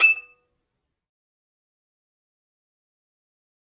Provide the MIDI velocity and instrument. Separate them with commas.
127, acoustic string instrument